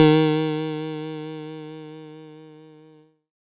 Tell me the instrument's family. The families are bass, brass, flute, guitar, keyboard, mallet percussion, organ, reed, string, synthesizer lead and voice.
keyboard